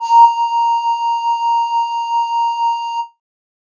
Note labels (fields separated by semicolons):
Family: flute; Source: synthesizer; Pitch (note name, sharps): A#5; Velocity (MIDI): 50; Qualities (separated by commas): distorted